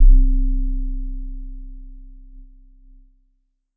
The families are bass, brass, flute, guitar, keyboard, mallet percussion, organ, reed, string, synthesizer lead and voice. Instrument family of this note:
keyboard